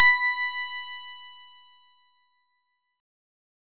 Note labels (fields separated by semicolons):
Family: synthesizer lead; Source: synthesizer; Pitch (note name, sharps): B5; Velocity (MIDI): 75; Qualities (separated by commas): bright, distorted